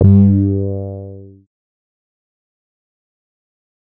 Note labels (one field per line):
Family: bass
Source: synthesizer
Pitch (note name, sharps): G2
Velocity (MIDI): 25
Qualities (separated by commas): distorted, fast decay